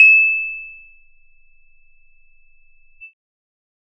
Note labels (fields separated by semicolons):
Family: bass; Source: synthesizer; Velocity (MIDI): 100; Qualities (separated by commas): bright